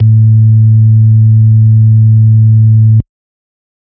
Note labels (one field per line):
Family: organ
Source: electronic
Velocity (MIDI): 100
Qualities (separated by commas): dark